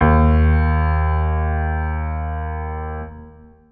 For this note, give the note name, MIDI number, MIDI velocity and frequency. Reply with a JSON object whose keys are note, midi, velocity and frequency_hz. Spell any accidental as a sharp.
{"note": "D#2", "midi": 39, "velocity": 75, "frequency_hz": 77.78}